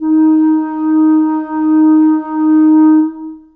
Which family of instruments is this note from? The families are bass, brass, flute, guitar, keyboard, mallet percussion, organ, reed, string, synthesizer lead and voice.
reed